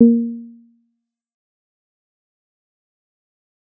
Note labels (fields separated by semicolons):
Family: bass; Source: synthesizer; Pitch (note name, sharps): A#3; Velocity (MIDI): 25; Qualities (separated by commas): dark, fast decay, percussive